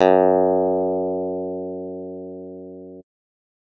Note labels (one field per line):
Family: guitar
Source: electronic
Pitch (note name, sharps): F#2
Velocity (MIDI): 100